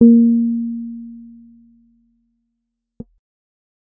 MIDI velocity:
50